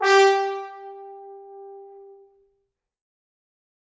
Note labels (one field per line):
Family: brass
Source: acoustic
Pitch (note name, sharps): G4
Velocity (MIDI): 75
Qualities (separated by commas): bright, reverb